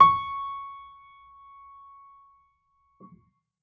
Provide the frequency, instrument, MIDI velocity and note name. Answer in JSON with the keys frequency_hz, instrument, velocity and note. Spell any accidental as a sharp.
{"frequency_hz": 1109, "instrument": "acoustic keyboard", "velocity": 50, "note": "C#6"}